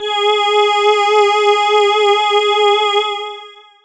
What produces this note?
synthesizer voice